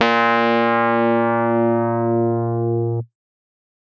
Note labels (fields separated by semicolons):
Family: keyboard; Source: electronic; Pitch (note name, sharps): A#2; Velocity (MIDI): 100; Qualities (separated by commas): distorted